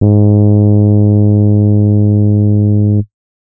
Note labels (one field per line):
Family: keyboard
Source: electronic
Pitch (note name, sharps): G#2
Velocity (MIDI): 75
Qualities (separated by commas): dark